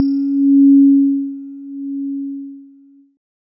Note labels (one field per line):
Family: keyboard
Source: electronic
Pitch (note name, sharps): C#4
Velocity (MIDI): 25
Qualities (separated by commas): multiphonic